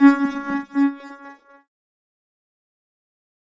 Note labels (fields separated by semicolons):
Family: keyboard; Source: electronic; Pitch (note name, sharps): C#4; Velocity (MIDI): 50; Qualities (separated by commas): distorted, fast decay, non-linear envelope